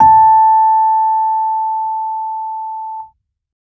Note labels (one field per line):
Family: keyboard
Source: electronic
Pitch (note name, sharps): A5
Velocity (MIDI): 50